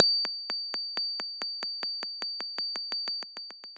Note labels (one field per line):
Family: guitar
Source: electronic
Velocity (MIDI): 100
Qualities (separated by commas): long release